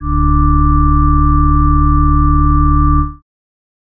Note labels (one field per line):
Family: organ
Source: electronic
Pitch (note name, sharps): D1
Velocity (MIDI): 100